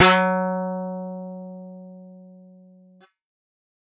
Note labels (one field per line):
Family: guitar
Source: synthesizer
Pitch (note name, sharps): F#3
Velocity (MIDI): 127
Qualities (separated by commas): bright